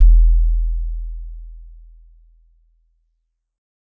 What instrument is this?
acoustic mallet percussion instrument